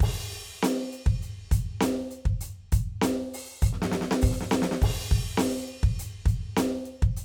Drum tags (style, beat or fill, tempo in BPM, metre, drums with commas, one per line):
rock
beat
100 BPM
4/4
crash, closed hi-hat, open hi-hat, hi-hat pedal, snare, kick